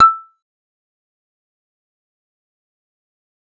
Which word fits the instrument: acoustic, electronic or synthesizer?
synthesizer